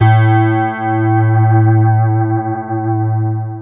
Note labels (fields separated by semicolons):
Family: guitar; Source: electronic; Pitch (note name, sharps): A2; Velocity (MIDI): 75; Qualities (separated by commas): long release, multiphonic, non-linear envelope